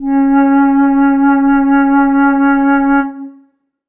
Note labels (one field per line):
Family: flute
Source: acoustic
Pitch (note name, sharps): C#4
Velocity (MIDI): 25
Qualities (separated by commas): reverb